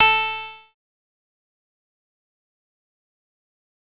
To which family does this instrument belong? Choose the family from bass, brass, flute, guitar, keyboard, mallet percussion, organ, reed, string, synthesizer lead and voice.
bass